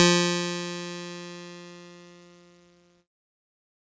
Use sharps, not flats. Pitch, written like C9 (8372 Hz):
F3 (174.6 Hz)